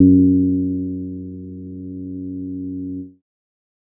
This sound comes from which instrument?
synthesizer bass